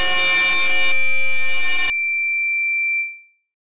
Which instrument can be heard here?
synthesizer bass